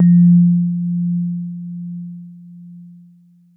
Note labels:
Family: keyboard; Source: electronic; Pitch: F3; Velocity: 75; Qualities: dark

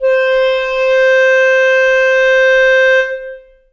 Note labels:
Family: reed; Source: acoustic; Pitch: C5; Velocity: 75; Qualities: long release, reverb

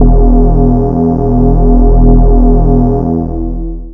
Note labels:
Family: bass; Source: synthesizer; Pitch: E1; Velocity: 75; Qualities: long release

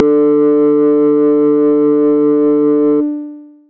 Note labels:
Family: bass; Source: synthesizer; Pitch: D3; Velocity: 127; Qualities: long release, multiphonic

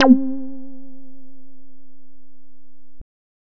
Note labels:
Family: bass; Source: synthesizer; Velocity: 25; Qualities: distorted

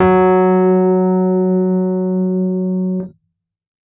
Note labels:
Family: keyboard; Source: electronic; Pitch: F#3; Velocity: 127; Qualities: dark

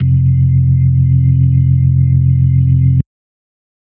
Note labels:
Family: organ; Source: electronic; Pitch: F1; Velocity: 75; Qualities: dark

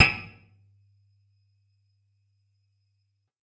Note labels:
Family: guitar; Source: electronic; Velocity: 50; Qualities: percussive, reverb

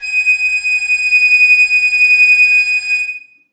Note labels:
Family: flute; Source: acoustic; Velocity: 75; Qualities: reverb

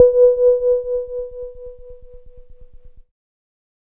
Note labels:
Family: keyboard; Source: electronic; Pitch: B4; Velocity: 100; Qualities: dark

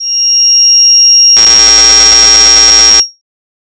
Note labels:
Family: voice; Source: synthesizer; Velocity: 25; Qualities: bright

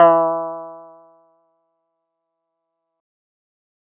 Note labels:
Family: guitar; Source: synthesizer; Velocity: 50

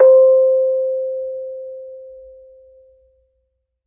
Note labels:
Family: mallet percussion; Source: acoustic; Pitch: C5; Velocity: 75; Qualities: reverb

